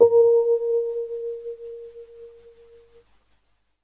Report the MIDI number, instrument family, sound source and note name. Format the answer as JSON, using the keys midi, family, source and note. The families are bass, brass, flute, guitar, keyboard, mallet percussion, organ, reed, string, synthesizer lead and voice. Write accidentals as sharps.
{"midi": 70, "family": "keyboard", "source": "electronic", "note": "A#4"}